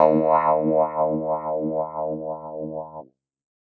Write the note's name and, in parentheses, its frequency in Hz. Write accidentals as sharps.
D#2 (77.78 Hz)